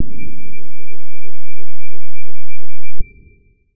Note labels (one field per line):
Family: guitar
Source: electronic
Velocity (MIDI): 127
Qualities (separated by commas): dark, distorted